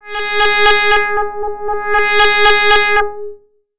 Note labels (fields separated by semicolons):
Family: bass; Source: synthesizer; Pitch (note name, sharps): G#4; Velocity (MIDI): 75; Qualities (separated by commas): tempo-synced